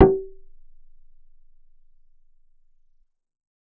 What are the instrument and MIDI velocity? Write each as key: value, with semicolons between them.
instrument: synthesizer bass; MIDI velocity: 100